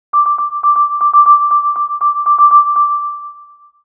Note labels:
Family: mallet percussion; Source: synthesizer; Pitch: D6; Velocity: 50; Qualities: long release, multiphonic, percussive, tempo-synced

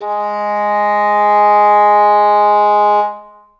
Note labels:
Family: reed; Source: acoustic; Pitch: G#3; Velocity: 127; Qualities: reverb

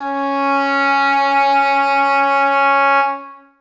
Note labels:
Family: reed; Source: acoustic; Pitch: C#4; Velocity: 75; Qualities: reverb

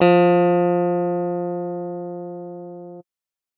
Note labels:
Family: keyboard; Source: electronic; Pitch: F3; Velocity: 100

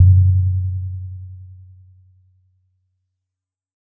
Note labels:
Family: mallet percussion; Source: acoustic; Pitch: F#2; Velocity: 25; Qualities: dark, reverb

